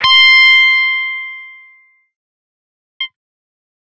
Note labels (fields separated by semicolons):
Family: guitar; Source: electronic; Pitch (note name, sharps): C6; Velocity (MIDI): 75; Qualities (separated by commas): bright, distorted, fast decay